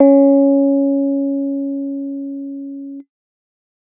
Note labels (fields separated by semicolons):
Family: keyboard; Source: electronic; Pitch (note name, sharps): C#4; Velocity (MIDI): 50